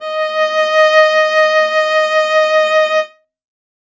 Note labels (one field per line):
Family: string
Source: acoustic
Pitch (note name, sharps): D#5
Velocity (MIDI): 75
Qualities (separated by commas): reverb